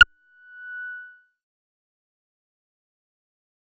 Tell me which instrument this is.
synthesizer bass